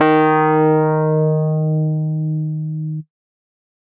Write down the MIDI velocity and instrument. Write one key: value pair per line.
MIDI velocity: 75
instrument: electronic keyboard